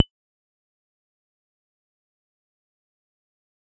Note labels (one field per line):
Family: bass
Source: synthesizer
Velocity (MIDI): 25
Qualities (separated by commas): fast decay, percussive